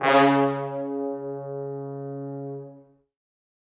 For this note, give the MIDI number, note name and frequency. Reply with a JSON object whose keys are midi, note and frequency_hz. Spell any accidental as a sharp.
{"midi": 49, "note": "C#3", "frequency_hz": 138.6}